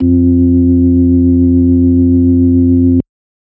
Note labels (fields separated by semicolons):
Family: organ; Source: electronic; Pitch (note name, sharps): F2; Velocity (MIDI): 100; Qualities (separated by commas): dark